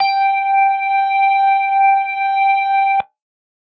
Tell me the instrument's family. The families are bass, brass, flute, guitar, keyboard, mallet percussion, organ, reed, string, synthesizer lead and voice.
organ